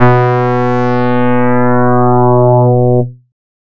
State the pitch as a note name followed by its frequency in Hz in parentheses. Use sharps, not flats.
B2 (123.5 Hz)